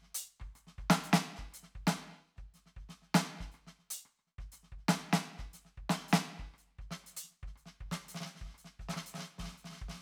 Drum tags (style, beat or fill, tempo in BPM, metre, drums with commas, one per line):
songo
beat
120 BPM
4/4
closed hi-hat, open hi-hat, hi-hat pedal, snare, cross-stick, kick